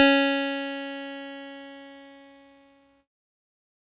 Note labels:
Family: keyboard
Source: electronic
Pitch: C#4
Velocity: 50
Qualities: bright, distorted

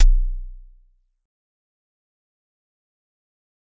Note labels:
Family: mallet percussion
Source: acoustic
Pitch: B0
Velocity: 50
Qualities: fast decay, percussive

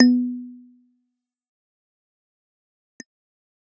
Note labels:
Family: keyboard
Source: electronic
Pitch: B3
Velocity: 25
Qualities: percussive

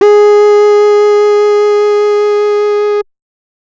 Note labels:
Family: bass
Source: synthesizer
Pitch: G#4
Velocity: 127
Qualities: distorted

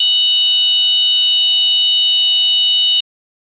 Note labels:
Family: organ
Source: electronic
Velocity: 100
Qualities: bright

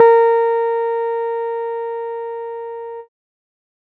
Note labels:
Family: keyboard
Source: electronic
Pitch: A#4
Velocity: 127

